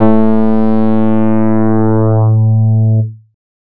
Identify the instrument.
synthesizer bass